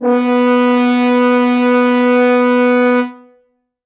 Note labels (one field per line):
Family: brass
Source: acoustic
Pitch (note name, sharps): B3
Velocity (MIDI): 127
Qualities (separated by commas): reverb